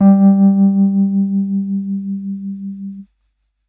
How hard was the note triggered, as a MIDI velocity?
75